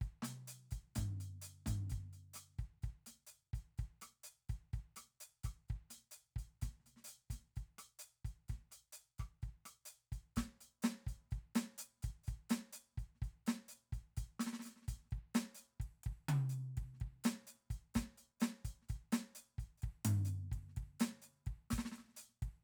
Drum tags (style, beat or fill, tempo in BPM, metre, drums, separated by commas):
bossa nova, beat, 127 BPM, 4/4, closed hi-hat, open hi-hat, hi-hat pedal, snare, cross-stick, mid tom, floor tom, kick